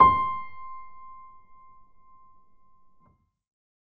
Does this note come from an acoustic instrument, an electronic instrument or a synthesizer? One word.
acoustic